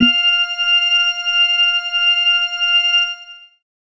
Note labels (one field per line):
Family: organ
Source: electronic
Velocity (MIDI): 25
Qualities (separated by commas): long release, reverb